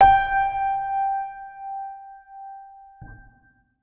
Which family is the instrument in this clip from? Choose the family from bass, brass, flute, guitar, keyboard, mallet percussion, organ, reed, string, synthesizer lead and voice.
organ